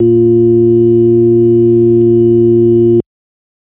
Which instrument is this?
electronic organ